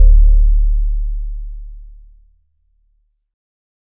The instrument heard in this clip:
electronic keyboard